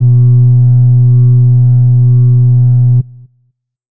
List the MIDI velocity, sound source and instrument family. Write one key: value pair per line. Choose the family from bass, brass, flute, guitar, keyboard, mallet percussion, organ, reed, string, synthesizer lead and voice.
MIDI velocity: 50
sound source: acoustic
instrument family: flute